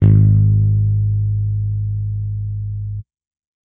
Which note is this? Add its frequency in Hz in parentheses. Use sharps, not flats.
G#1 (51.91 Hz)